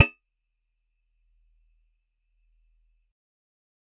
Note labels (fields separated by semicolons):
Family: guitar; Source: acoustic; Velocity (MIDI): 50; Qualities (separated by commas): percussive